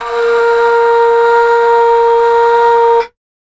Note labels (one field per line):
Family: flute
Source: acoustic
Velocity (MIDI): 75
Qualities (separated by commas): multiphonic